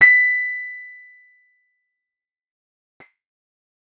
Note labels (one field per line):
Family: guitar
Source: acoustic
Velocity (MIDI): 25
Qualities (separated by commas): bright, distorted, fast decay